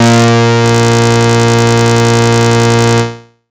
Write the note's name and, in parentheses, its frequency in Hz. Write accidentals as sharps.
A#2 (116.5 Hz)